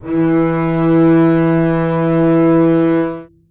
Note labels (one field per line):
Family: string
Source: acoustic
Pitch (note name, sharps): E3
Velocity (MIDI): 75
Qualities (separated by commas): reverb